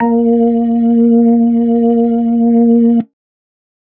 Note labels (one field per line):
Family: organ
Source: electronic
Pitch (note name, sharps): A#3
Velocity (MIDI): 75